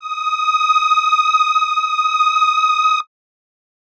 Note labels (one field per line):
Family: reed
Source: acoustic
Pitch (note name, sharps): D#6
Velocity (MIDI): 25